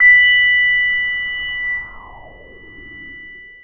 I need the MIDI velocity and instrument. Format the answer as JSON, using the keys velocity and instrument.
{"velocity": 100, "instrument": "synthesizer lead"}